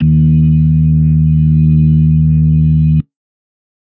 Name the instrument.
electronic organ